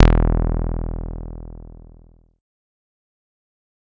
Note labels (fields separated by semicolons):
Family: bass; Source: synthesizer; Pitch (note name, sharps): E1; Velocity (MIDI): 75; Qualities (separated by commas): distorted, fast decay